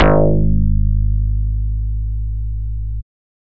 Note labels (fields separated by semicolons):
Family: bass; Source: synthesizer; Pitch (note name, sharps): G#1; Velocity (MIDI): 75